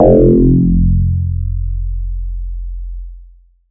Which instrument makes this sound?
synthesizer bass